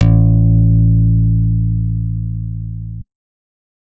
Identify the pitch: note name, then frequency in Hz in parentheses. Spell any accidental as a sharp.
A1 (55 Hz)